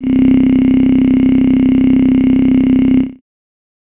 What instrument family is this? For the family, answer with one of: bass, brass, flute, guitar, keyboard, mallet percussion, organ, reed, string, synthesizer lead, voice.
voice